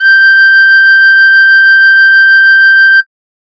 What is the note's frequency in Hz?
1568 Hz